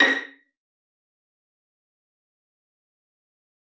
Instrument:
acoustic string instrument